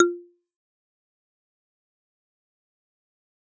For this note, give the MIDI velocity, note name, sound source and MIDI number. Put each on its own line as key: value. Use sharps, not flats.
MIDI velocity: 100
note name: F4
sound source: acoustic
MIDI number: 65